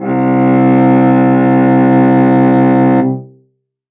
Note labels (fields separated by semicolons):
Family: string; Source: acoustic; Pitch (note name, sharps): C2; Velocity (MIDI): 127; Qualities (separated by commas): bright, reverb